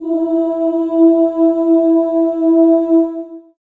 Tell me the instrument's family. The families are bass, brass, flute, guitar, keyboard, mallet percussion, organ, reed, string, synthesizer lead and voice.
voice